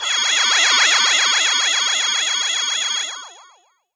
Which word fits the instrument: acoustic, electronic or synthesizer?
synthesizer